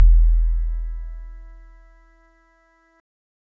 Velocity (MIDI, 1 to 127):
127